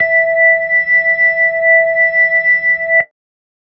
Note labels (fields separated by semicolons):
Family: keyboard; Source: electronic; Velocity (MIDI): 75